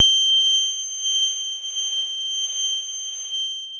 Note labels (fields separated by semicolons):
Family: keyboard; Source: electronic; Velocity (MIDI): 127; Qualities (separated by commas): bright, long release